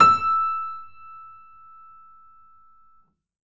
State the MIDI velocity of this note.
127